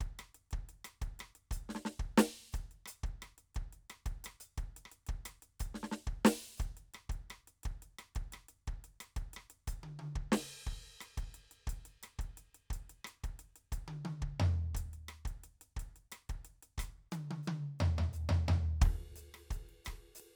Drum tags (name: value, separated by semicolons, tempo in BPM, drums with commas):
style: chacarera; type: beat; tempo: 118 BPM; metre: 4/4; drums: crash, ride, closed hi-hat, open hi-hat, hi-hat pedal, snare, cross-stick, high tom, floor tom, kick